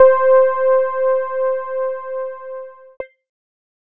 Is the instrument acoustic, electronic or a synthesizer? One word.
electronic